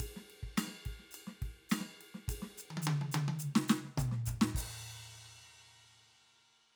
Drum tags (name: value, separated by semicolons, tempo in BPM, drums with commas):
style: rock; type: beat; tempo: 105 BPM; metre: 4/4; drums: crash, ride, ride bell, hi-hat pedal, snare, high tom, mid tom, floor tom, kick